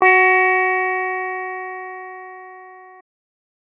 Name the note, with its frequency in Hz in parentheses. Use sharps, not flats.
F#4 (370 Hz)